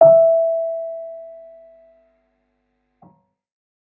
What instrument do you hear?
electronic keyboard